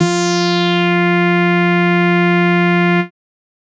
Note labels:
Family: bass; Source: synthesizer; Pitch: F3; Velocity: 127; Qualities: bright, distorted

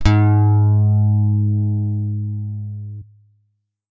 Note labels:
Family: guitar; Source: electronic; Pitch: G#2; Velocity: 127

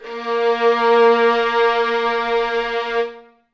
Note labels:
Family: string; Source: acoustic; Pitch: A#3; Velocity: 50; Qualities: reverb

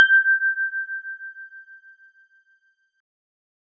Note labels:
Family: keyboard; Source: electronic; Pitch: G6; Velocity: 100

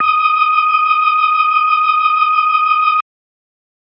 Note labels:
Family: organ; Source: electronic; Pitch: D#6; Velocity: 75; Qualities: bright

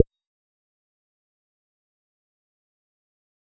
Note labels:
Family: bass; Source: synthesizer; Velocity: 100; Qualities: fast decay, percussive

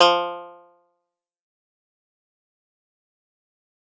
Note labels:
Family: guitar; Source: acoustic; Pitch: F3; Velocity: 75; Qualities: bright, fast decay, percussive

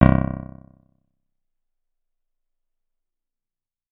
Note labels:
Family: guitar; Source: acoustic; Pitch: C1; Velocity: 100; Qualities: percussive

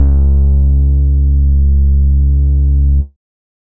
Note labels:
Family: bass; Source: synthesizer; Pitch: C#2; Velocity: 25; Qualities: distorted, multiphonic, tempo-synced

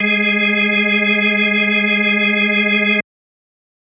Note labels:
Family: organ; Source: electronic; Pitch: G#3; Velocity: 127

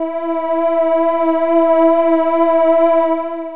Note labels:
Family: voice; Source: synthesizer; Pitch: E4; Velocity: 75; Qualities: distorted, long release

